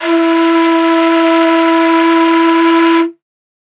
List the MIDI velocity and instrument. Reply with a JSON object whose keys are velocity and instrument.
{"velocity": 25, "instrument": "acoustic flute"}